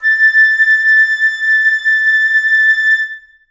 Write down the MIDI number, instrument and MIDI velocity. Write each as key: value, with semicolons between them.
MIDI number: 93; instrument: acoustic flute; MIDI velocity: 127